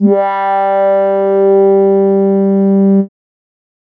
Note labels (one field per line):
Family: keyboard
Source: synthesizer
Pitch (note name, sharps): G3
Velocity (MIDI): 25